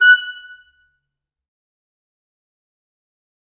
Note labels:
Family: reed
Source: acoustic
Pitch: F#6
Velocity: 127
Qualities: fast decay, percussive, reverb

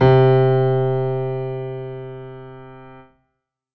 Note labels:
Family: keyboard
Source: acoustic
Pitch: C3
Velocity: 100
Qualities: reverb

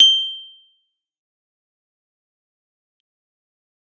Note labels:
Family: keyboard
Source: electronic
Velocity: 127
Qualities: bright, fast decay, percussive

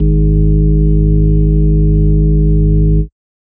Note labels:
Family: organ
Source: electronic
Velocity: 127

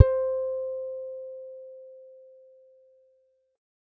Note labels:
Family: guitar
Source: acoustic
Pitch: C5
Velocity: 25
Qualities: dark

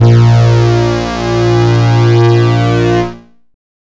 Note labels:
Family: bass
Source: synthesizer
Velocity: 127

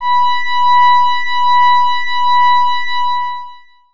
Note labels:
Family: organ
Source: electronic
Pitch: B5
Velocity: 50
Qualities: distorted, long release

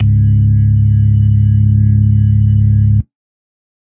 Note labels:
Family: organ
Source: electronic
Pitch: C#1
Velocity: 50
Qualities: dark

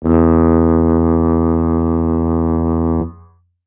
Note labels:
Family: brass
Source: acoustic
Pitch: E2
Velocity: 100

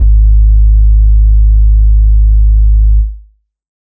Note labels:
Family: organ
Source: electronic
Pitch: G#1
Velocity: 50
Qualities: dark

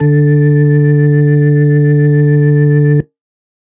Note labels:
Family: organ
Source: electronic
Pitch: D3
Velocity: 75

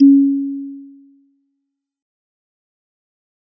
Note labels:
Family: mallet percussion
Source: acoustic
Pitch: C#4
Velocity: 50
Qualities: dark, fast decay

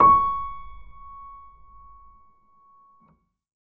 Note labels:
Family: keyboard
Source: acoustic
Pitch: C#6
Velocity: 25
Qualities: reverb

